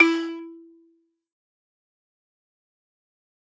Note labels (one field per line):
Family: mallet percussion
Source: acoustic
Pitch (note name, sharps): E4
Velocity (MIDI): 75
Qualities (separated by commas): fast decay, percussive, reverb